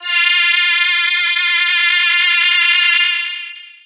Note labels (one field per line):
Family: voice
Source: synthesizer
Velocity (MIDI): 127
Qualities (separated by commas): bright, distorted, long release